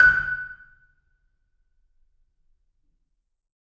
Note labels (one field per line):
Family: mallet percussion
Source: acoustic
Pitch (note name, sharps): F#6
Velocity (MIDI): 127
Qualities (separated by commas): percussive, reverb